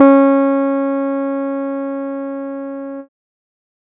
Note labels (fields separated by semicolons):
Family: keyboard; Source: electronic; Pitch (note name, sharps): C#4; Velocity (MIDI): 75